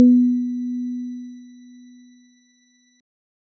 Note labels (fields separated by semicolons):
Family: keyboard; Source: electronic; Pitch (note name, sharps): B3; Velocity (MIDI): 75; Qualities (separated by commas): dark